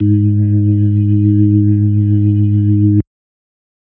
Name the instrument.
electronic organ